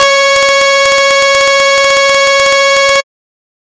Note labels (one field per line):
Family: bass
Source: synthesizer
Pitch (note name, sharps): C#5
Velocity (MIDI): 127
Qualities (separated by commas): bright, distorted